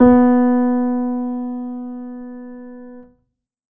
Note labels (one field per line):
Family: keyboard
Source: acoustic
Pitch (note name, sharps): B3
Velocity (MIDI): 50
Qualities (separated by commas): reverb